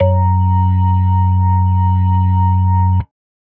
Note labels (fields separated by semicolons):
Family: organ; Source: electronic; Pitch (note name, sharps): F#2; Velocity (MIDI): 25